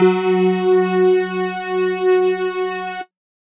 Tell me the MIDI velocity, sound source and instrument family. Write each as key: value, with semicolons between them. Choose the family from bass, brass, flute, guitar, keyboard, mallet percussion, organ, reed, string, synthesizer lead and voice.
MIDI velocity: 127; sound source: electronic; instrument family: mallet percussion